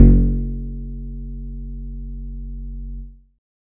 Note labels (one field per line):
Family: guitar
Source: synthesizer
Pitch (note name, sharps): F#1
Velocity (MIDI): 100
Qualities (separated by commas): dark